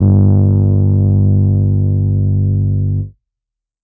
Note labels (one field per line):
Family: keyboard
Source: electronic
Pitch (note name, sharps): G1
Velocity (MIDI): 100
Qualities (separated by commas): distorted